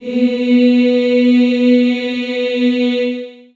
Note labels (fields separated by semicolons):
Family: voice; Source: acoustic; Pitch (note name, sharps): B3; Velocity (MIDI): 127; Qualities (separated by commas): long release, reverb